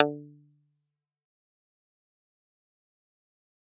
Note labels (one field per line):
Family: guitar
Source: electronic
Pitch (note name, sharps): D3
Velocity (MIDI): 127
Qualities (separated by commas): fast decay, percussive